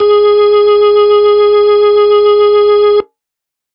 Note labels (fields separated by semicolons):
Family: organ; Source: electronic; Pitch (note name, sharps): G#4; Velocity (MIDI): 75; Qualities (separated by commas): distorted